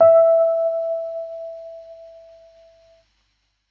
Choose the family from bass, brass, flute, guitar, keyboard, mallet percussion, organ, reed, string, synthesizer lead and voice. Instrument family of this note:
keyboard